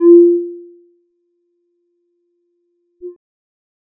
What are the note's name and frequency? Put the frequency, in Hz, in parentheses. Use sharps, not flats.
F4 (349.2 Hz)